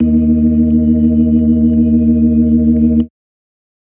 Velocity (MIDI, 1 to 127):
25